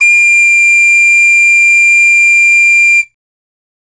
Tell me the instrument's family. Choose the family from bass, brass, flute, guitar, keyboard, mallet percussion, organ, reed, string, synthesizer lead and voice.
flute